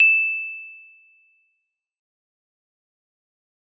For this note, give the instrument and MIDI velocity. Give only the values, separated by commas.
acoustic mallet percussion instrument, 100